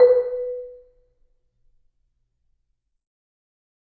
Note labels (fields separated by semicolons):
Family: mallet percussion; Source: acoustic; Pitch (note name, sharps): B4; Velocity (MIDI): 75; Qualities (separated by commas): dark, reverb